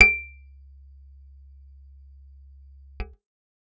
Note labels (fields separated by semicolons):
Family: guitar; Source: acoustic; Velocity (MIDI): 75; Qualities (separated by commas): percussive